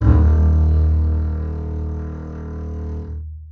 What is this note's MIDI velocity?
127